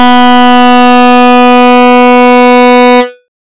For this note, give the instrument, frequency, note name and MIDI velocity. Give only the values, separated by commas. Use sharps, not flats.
synthesizer bass, 246.9 Hz, B3, 50